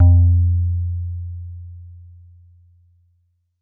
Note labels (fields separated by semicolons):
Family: guitar; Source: synthesizer; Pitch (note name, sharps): F2; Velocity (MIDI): 50; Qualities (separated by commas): dark